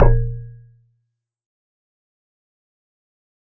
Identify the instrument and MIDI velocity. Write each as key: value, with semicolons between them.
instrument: electronic mallet percussion instrument; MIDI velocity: 50